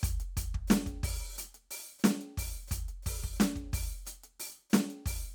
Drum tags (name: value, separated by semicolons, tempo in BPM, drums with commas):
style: hip-hop; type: beat; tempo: 90 BPM; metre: 4/4; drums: closed hi-hat, open hi-hat, hi-hat pedal, snare, kick